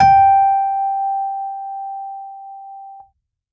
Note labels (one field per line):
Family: keyboard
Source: electronic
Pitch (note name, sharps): G5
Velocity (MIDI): 127